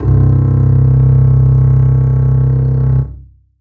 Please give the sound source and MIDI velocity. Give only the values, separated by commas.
acoustic, 127